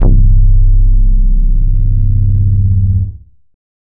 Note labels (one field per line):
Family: bass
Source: synthesizer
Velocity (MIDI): 50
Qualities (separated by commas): distorted